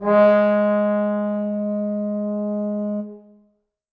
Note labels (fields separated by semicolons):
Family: brass; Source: acoustic; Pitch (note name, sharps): G#3; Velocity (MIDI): 100; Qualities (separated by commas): bright, reverb